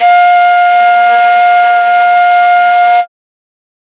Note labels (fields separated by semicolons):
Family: flute; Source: acoustic; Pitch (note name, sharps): F5; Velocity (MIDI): 75